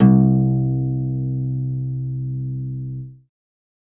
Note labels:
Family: guitar; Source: acoustic; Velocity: 50; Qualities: reverb

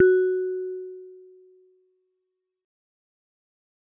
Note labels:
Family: mallet percussion; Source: acoustic; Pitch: F#4; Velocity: 75; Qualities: fast decay

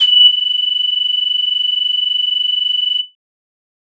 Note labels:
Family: flute; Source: synthesizer; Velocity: 100; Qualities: bright, distorted

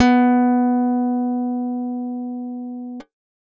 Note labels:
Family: guitar; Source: acoustic; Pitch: B3; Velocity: 127

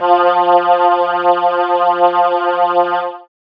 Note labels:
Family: keyboard; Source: synthesizer; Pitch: F3; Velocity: 100

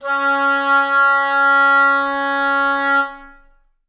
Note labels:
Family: reed; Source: acoustic; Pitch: C#4; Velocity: 100; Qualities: reverb

